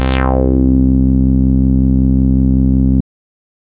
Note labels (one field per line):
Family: bass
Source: synthesizer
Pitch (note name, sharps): C2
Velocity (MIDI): 100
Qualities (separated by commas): distorted